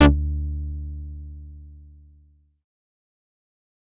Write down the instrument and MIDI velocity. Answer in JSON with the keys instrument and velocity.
{"instrument": "synthesizer bass", "velocity": 50}